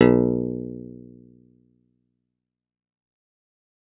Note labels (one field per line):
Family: guitar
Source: acoustic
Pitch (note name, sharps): B1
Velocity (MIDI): 127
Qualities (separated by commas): fast decay, reverb